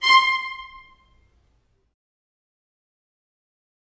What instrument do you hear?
acoustic string instrument